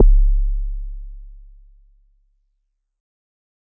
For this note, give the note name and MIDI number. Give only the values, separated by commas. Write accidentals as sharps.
C#1, 25